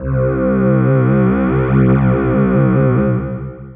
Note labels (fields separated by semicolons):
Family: voice; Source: synthesizer; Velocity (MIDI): 75; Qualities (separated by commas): distorted, long release